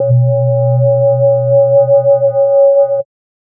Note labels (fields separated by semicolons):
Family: mallet percussion; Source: synthesizer; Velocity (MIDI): 25; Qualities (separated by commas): multiphonic, non-linear envelope